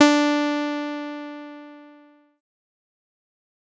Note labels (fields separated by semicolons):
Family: bass; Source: synthesizer; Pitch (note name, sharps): D4; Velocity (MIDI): 100; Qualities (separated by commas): bright, distorted, fast decay